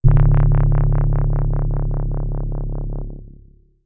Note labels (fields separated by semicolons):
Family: keyboard; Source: electronic; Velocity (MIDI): 127; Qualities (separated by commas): dark, distorted, long release